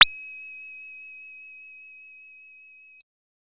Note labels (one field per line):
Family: bass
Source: synthesizer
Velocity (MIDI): 75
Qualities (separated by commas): bright, distorted